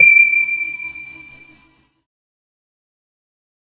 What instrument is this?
synthesizer keyboard